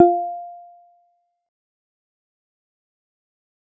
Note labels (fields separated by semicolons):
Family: guitar; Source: synthesizer; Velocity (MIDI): 25; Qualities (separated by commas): fast decay, percussive